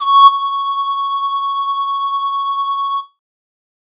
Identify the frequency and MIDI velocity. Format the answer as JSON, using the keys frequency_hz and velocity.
{"frequency_hz": 1109, "velocity": 25}